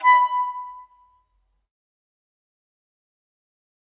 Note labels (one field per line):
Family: flute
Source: acoustic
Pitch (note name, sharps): B5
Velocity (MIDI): 75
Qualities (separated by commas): fast decay, reverb